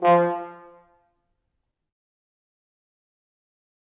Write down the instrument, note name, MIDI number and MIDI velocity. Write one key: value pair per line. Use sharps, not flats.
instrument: acoustic brass instrument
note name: F3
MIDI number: 53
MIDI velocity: 75